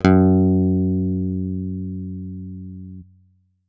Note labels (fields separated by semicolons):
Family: guitar; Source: electronic; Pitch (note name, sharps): F#2; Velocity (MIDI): 100